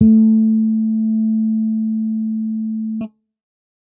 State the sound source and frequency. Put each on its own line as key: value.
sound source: electronic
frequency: 220 Hz